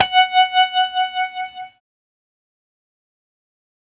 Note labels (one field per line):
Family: keyboard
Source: synthesizer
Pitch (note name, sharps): F#5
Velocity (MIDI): 75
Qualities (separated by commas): bright, distorted, fast decay